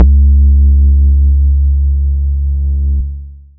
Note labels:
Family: bass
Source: synthesizer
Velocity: 50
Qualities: long release, multiphonic

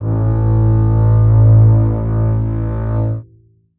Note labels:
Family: string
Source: acoustic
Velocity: 75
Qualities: reverb

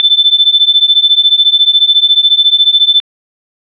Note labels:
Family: organ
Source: electronic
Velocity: 127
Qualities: bright

